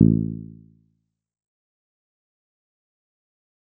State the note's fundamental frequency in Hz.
55 Hz